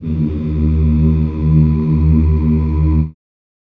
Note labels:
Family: voice; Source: acoustic; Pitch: D#2; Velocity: 50; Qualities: dark, reverb

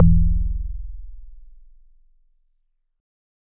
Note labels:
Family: organ; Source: electronic; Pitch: E0; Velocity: 100

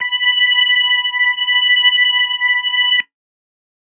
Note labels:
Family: organ; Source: electronic; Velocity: 127

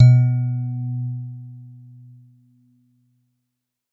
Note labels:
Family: mallet percussion; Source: acoustic; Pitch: B2; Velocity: 75

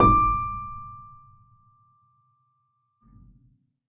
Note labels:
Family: keyboard; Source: acoustic; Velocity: 75; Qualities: reverb

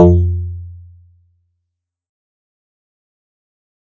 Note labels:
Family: guitar; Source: synthesizer; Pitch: F2; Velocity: 100; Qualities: dark, fast decay

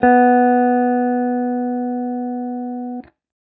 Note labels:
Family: guitar; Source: electronic; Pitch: B3; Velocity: 75

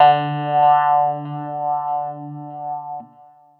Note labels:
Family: keyboard; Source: electronic; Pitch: D3; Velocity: 50

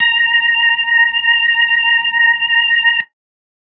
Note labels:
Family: organ; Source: electronic; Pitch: A#5; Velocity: 75

